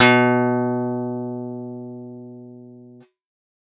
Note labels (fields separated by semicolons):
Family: guitar; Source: synthesizer; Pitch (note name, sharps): B2; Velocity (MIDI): 50